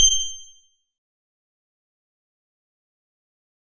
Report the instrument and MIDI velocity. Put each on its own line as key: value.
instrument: acoustic guitar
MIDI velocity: 50